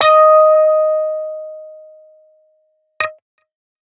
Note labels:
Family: guitar; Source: electronic; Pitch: D#5; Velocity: 50; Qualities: distorted

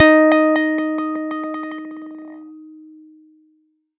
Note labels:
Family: guitar; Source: electronic; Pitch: D#4; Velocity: 127

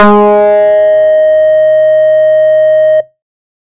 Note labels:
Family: bass; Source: synthesizer; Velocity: 75; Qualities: distorted

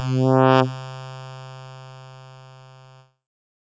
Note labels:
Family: keyboard; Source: synthesizer; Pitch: C3; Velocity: 25; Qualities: bright, distorted

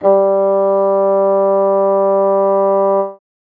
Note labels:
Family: reed; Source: acoustic; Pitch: G3; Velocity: 50

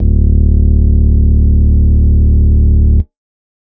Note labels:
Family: organ; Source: electronic; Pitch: D1; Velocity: 127; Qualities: distorted

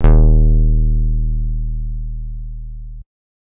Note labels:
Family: guitar; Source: electronic; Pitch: D#1; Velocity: 25

